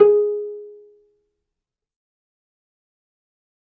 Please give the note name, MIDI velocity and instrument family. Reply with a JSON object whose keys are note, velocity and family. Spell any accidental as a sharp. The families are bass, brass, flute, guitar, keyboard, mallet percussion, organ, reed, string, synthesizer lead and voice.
{"note": "G#4", "velocity": 75, "family": "string"}